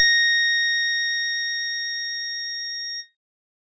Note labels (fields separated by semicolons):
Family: organ; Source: electronic; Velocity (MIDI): 75; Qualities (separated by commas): bright